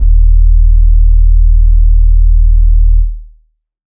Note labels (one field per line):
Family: organ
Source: electronic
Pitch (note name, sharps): D#1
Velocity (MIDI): 75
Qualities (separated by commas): dark